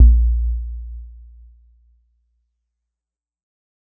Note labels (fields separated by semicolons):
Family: mallet percussion; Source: acoustic; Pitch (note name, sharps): A#1; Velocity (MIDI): 25